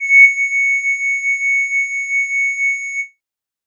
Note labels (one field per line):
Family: flute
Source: synthesizer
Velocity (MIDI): 50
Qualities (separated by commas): distorted